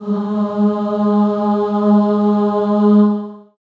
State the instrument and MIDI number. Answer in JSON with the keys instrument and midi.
{"instrument": "acoustic voice", "midi": 56}